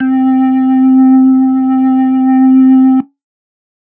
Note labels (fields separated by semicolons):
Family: organ; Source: electronic; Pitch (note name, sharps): C4; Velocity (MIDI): 50; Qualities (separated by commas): distorted